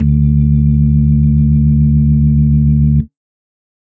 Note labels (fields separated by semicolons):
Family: organ; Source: electronic; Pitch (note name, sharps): D2; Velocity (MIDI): 50; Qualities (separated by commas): dark, reverb